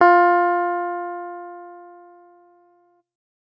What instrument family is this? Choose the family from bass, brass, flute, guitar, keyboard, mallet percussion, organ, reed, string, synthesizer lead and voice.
guitar